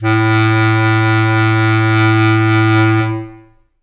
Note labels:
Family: reed; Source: acoustic; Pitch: A2; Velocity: 100; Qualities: long release, reverb

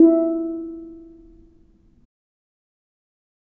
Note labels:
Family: mallet percussion; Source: acoustic; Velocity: 25; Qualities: fast decay, reverb

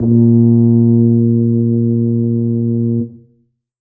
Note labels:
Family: brass; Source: acoustic; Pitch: A#2; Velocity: 25; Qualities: dark

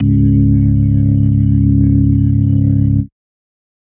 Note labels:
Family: organ; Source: electronic; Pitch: C#1; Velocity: 50; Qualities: dark, distorted

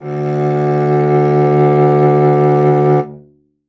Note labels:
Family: string; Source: acoustic; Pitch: D2; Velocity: 50; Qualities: reverb

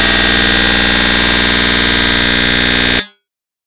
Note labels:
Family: bass; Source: synthesizer; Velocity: 25; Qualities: bright, distorted

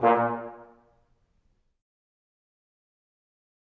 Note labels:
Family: brass; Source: acoustic; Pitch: A#2; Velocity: 75; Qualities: dark, fast decay, percussive, reverb

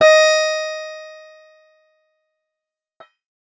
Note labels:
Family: guitar; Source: acoustic; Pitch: D#5; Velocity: 75; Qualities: bright, distorted, fast decay

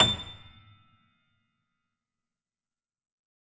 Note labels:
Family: keyboard; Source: acoustic; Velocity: 100; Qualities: fast decay, percussive

